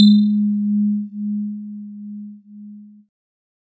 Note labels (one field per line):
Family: keyboard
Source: electronic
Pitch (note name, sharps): G#3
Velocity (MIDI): 127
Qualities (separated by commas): multiphonic